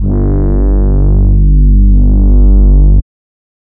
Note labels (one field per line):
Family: reed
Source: synthesizer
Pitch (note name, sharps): G1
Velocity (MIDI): 25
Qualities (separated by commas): distorted, non-linear envelope